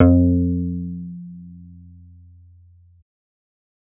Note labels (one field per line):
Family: bass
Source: synthesizer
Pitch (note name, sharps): F2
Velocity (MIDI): 127